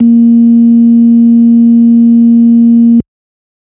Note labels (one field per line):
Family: organ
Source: electronic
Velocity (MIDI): 75